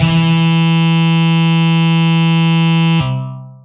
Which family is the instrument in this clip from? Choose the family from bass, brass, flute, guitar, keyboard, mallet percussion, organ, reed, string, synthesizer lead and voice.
guitar